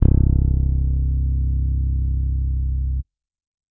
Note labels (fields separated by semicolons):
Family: bass; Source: electronic; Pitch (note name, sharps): C1; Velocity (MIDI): 100